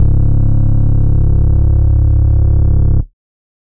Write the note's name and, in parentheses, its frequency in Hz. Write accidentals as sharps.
C#1 (34.65 Hz)